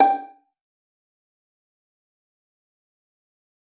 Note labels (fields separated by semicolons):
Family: string; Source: acoustic; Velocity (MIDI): 25; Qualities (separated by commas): fast decay, percussive, reverb